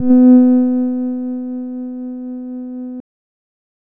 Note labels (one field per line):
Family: bass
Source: synthesizer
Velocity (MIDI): 50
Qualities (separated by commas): dark, distorted, non-linear envelope